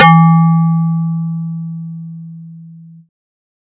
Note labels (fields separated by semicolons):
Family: bass; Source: synthesizer; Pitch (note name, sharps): E3; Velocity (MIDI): 127